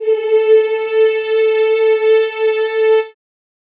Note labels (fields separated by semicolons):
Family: voice; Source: acoustic; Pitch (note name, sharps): A4; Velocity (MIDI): 100; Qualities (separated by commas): reverb